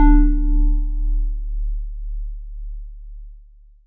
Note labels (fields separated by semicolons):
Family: mallet percussion; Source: acoustic; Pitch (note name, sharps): D1; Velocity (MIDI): 50; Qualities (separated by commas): long release